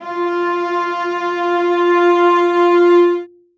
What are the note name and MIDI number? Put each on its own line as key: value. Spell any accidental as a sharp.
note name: F4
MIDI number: 65